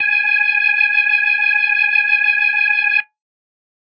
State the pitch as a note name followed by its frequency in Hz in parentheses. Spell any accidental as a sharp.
G#5 (830.6 Hz)